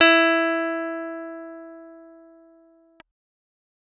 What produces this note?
electronic keyboard